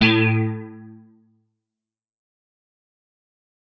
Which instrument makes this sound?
electronic guitar